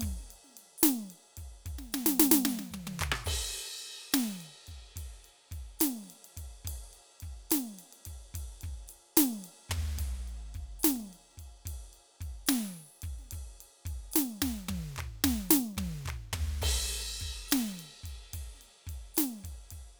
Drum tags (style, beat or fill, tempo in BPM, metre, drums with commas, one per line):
blues shuffle
beat
72 BPM
4/4
crash, ride, hi-hat pedal, percussion, snare, cross-stick, high tom, floor tom, kick